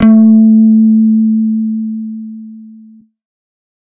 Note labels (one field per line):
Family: bass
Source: synthesizer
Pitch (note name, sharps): A3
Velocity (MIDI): 75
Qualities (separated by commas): distorted